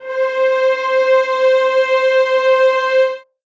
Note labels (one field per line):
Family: string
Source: acoustic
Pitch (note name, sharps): C5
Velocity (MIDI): 25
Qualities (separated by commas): reverb